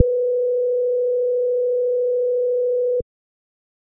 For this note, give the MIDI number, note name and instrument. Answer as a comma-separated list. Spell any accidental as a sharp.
71, B4, synthesizer bass